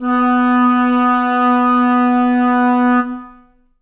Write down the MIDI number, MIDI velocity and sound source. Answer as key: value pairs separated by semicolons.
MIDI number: 59; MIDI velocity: 75; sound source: acoustic